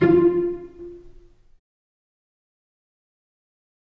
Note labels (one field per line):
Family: string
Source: acoustic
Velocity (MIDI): 75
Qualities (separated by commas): dark, fast decay, reverb